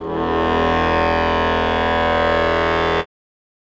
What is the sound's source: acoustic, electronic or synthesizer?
acoustic